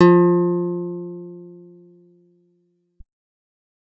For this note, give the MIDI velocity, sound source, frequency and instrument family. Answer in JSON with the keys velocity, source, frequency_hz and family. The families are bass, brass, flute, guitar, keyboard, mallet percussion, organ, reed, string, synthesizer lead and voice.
{"velocity": 100, "source": "acoustic", "frequency_hz": 174.6, "family": "guitar"}